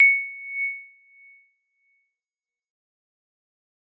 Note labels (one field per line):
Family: mallet percussion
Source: acoustic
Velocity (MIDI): 100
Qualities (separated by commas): fast decay, non-linear envelope